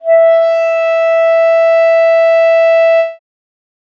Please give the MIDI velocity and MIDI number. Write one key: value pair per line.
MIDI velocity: 50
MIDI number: 76